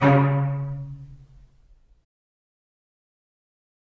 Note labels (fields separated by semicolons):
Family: string; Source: acoustic; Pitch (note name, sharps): C#3; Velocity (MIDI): 25; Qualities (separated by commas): fast decay, reverb